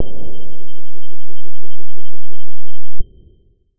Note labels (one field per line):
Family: guitar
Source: electronic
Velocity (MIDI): 127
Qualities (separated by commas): dark, distorted